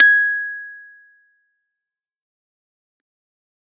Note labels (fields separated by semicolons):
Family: keyboard; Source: electronic; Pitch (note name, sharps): G#6; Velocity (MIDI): 100; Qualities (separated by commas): fast decay